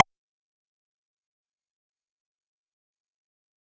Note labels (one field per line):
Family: bass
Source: synthesizer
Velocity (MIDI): 50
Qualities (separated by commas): distorted, fast decay, percussive